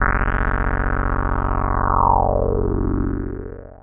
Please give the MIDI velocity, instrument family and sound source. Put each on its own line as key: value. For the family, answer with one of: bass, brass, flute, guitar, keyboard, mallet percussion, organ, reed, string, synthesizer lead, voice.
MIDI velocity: 100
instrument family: synthesizer lead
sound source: synthesizer